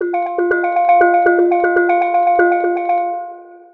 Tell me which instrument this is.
synthesizer mallet percussion instrument